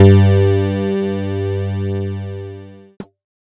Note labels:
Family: keyboard; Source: electronic; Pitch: G2; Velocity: 127; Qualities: bright, distorted

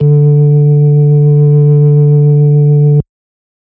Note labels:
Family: organ; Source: electronic; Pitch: D3; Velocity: 75; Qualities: distorted

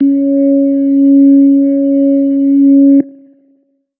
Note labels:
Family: organ; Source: electronic; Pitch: C#4; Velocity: 50; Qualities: dark

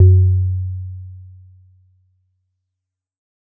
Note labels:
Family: mallet percussion; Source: acoustic; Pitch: F#2; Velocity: 100; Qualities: dark

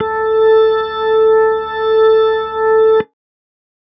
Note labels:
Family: organ; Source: electronic; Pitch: A4; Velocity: 25

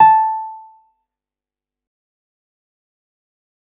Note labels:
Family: keyboard; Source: electronic; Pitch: A5; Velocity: 100; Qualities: fast decay, percussive

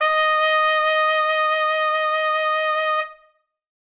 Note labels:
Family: brass; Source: acoustic; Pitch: D#5; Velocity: 127; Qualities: bright

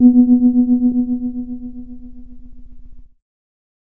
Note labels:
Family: keyboard; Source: electronic; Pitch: B3; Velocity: 127; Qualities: dark

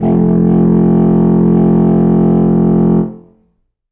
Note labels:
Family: reed; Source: acoustic; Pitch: F1; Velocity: 50; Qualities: reverb

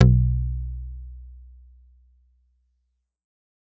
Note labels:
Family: guitar; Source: electronic; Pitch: B1; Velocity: 75

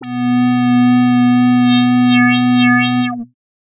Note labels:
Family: bass; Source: synthesizer; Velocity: 127; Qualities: bright, distorted, non-linear envelope

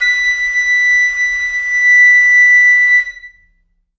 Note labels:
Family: flute; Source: acoustic; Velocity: 127; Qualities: reverb

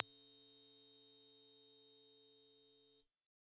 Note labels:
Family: bass; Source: synthesizer; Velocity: 25; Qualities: bright, distorted

